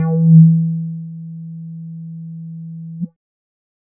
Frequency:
164.8 Hz